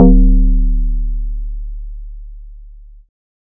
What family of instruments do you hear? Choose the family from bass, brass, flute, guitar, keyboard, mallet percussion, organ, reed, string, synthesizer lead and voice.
bass